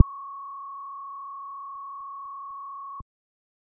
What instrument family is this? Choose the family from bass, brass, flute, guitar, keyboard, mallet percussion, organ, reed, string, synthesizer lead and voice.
bass